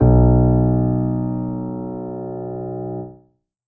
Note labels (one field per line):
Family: keyboard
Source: acoustic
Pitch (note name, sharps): B1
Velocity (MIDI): 25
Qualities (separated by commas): reverb